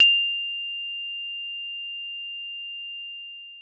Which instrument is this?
acoustic mallet percussion instrument